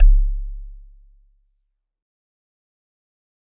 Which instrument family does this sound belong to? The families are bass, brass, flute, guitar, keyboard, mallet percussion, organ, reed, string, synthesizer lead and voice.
mallet percussion